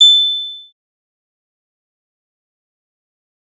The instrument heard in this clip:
synthesizer bass